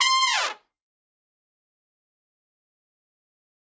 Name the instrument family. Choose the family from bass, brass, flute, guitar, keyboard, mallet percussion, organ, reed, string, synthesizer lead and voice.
brass